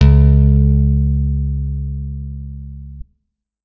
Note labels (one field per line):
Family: guitar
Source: electronic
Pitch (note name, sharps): C#2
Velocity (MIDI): 75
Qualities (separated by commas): reverb